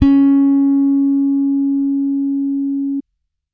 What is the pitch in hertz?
277.2 Hz